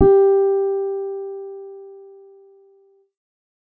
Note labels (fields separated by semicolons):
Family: keyboard; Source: synthesizer; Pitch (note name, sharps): G4; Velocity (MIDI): 25; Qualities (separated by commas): dark